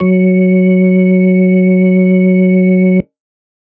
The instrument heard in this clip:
electronic organ